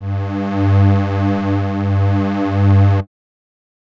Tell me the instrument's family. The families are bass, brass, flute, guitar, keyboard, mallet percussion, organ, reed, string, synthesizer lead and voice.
reed